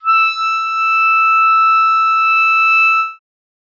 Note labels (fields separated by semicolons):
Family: reed; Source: acoustic; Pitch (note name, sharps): E6; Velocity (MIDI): 25